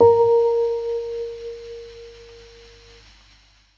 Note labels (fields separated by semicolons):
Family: keyboard; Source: electronic; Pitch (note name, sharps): A#4; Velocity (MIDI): 25